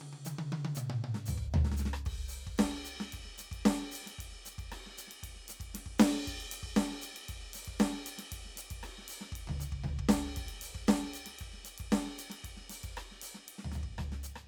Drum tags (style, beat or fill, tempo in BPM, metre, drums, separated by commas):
jazz-funk, beat, 116 BPM, 4/4, crash, ride, hi-hat pedal, snare, cross-stick, high tom, mid tom, floor tom, kick